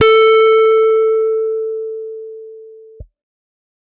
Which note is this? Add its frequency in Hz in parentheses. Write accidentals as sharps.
A4 (440 Hz)